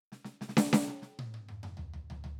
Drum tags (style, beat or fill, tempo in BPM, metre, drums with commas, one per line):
hip-hop
fill
100 BPM
4/4
hi-hat pedal, snare, high tom, mid tom, floor tom